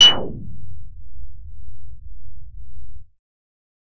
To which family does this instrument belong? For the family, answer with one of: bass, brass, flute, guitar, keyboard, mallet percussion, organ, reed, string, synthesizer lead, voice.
bass